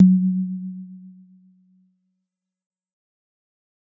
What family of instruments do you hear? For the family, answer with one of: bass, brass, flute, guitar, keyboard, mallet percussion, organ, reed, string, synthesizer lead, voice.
mallet percussion